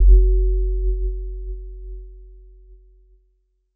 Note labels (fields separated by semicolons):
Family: keyboard; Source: electronic; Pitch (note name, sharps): F#1; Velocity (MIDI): 75; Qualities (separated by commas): dark